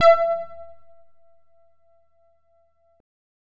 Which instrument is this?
synthesizer bass